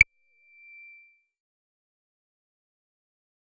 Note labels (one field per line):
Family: bass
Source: synthesizer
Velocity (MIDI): 100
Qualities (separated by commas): distorted, fast decay, percussive